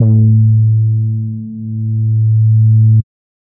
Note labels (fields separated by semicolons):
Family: bass; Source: synthesizer; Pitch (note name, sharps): A2; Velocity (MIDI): 50; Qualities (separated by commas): dark